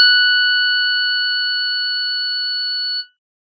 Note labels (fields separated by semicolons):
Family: organ; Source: electronic; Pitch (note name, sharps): F#6; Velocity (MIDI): 25; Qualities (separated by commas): bright